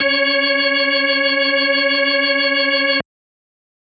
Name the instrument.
electronic organ